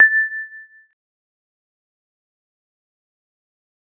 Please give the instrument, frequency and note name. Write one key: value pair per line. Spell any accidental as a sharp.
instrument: electronic keyboard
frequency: 1760 Hz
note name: A6